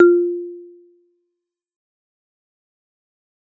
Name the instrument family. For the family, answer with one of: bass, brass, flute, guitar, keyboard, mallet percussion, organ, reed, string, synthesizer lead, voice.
mallet percussion